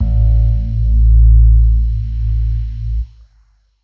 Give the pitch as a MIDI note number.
33